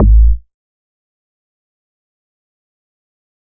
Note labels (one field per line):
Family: bass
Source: synthesizer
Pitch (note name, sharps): A1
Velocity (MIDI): 25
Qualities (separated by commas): fast decay, percussive